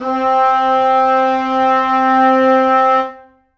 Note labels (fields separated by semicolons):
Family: reed; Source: acoustic; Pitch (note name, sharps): C4; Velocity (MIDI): 100; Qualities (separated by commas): reverb